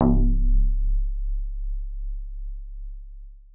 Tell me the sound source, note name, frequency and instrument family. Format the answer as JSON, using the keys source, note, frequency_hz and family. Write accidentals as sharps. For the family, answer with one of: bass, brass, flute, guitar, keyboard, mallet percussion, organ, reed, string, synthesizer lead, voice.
{"source": "electronic", "note": "C#1", "frequency_hz": 34.65, "family": "guitar"}